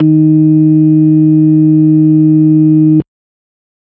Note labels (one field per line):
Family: organ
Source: electronic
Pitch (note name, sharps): D#3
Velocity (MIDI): 50